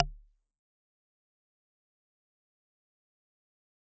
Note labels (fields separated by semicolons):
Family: mallet percussion; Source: acoustic; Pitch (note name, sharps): D1; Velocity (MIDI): 127; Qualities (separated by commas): fast decay, percussive